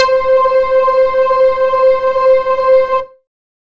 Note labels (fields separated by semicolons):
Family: bass; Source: synthesizer; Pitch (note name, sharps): C5; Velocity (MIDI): 75